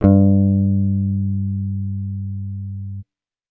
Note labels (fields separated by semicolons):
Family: bass; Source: electronic; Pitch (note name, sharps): G2; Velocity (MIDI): 25